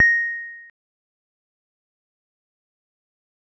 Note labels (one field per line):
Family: guitar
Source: synthesizer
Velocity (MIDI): 25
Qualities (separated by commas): dark, fast decay, percussive